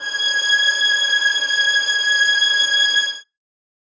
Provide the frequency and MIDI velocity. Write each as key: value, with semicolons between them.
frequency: 1661 Hz; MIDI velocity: 75